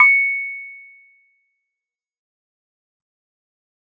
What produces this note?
electronic keyboard